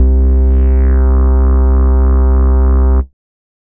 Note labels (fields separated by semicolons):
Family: bass; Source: synthesizer; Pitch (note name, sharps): C2; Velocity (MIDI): 127; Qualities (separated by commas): distorted